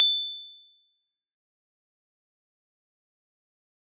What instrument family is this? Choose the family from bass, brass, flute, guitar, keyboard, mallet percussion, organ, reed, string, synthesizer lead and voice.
keyboard